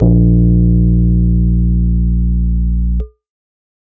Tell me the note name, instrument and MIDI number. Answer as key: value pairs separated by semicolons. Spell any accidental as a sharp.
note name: A#1; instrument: electronic keyboard; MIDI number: 34